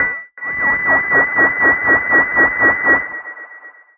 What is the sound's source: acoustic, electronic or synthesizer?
synthesizer